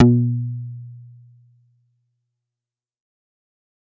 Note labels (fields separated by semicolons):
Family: bass; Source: synthesizer; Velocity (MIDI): 100; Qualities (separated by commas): distorted, fast decay